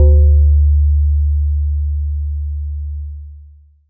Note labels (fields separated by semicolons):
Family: mallet percussion; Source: electronic; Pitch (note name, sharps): D2; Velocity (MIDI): 25; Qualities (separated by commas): long release, multiphonic